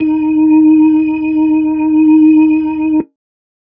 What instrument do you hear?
electronic organ